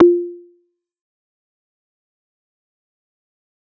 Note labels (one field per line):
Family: bass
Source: synthesizer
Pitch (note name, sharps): F4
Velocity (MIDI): 127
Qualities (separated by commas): dark, fast decay, percussive